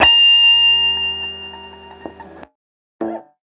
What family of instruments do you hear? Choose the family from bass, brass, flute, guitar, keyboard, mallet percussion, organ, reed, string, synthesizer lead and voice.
guitar